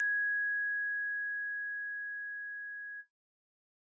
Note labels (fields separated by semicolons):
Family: keyboard; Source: acoustic; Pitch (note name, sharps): G#6; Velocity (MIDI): 127; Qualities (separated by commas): bright